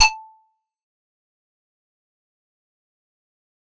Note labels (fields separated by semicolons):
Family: keyboard; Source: acoustic; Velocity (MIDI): 100; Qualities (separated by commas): fast decay, percussive